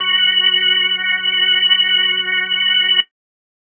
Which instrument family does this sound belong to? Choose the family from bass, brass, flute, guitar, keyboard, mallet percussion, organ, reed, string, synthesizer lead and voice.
organ